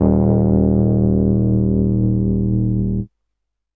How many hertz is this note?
38.89 Hz